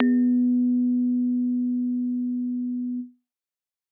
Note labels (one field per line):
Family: keyboard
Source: acoustic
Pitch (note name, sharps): B3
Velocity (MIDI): 127